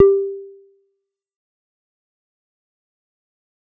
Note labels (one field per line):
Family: bass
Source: synthesizer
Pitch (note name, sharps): G4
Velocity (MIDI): 75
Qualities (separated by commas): fast decay, percussive